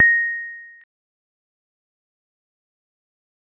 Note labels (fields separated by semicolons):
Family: mallet percussion; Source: acoustic; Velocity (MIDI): 25; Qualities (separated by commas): fast decay, percussive